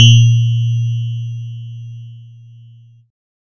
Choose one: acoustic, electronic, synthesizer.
electronic